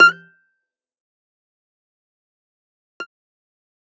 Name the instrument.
electronic guitar